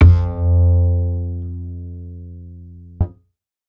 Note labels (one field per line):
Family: bass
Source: acoustic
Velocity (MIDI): 127